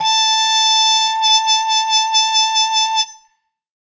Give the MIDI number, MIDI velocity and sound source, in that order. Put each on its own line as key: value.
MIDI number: 81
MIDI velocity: 100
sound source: acoustic